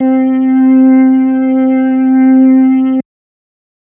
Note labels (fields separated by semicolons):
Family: organ; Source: electronic; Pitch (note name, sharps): C4; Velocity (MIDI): 25; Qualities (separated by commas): distorted